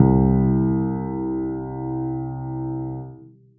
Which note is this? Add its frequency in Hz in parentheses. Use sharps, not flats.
C2 (65.41 Hz)